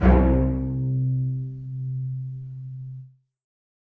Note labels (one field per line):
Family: string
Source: acoustic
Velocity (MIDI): 50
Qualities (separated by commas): reverb